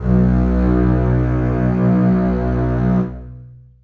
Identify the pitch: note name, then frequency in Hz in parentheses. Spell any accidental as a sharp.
B1 (61.74 Hz)